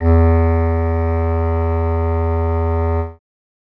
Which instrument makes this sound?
acoustic reed instrument